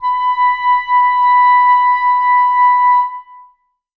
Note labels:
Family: reed; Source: acoustic; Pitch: B5; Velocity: 100; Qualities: long release, reverb

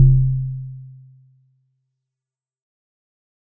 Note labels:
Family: mallet percussion; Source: acoustic; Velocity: 127; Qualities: fast decay

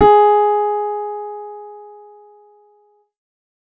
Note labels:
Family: keyboard; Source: synthesizer; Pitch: G#4; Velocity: 75

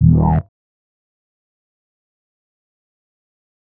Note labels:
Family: bass; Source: synthesizer; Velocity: 127; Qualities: distorted, fast decay, percussive

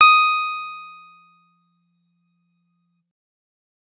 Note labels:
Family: guitar; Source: electronic; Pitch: D#6; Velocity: 25

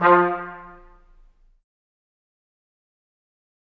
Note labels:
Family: brass; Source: acoustic; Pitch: F3; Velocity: 75; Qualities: fast decay, percussive, reverb

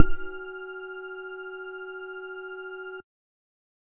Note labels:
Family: bass; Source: synthesizer; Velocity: 50

